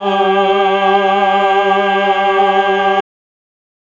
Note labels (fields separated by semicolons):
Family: voice; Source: electronic; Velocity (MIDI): 127; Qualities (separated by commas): reverb